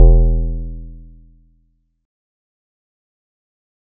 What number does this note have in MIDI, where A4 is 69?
28